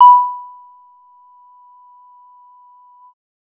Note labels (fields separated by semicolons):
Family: bass; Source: synthesizer; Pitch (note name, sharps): B5; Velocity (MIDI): 75; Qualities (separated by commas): percussive